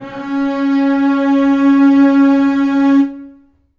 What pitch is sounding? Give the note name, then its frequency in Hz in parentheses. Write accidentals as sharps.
C#4 (277.2 Hz)